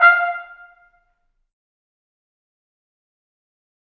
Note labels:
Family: brass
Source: acoustic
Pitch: F5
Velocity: 50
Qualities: fast decay, percussive, reverb

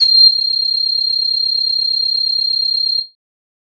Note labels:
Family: flute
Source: synthesizer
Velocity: 100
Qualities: bright, distorted

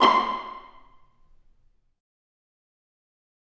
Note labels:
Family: string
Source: acoustic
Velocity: 100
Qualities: fast decay, percussive, reverb

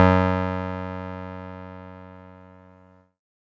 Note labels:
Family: keyboard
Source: electronic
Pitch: F#2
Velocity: 75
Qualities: distorted

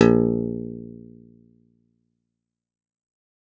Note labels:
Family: guitar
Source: acoustic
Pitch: A#1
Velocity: 127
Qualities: fast decay

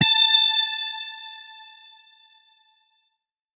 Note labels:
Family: guitar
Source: electronic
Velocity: 25

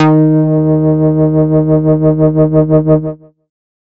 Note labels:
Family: bass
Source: synthesizer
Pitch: D#3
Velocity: 50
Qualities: distorted

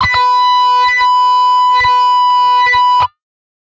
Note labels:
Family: guitar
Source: electronic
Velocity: 25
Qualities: bright, distorted

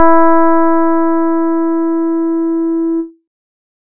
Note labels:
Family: keyboard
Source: electronic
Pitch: E4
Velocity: 127

